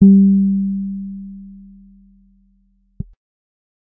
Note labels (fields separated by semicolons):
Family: bass; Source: synthesizer; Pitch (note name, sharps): G3; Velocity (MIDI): 25; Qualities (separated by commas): dark